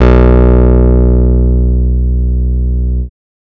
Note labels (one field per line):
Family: bass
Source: synthesizer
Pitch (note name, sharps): B1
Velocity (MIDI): 75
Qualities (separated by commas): distorted